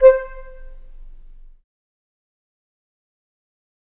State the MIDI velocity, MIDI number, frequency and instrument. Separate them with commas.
50, 72, 523.3 Hz, acoustic flute